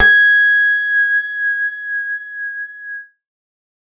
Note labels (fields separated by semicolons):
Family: bass; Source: synthesizer; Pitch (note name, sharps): G#6; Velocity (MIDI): 127; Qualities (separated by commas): reverb